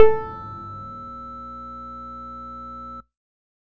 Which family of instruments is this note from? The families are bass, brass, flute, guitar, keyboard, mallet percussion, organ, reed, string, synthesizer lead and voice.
bass